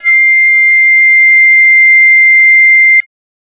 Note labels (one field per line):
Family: flute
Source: acoustic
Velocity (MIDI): 75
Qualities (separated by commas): bright